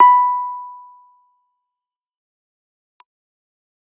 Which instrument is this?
electronic keyboard